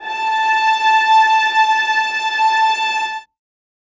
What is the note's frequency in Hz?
880 Hz